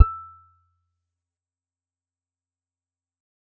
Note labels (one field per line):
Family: guitar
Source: acoustic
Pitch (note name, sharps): E6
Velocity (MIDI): 127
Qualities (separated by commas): fast decay, percussive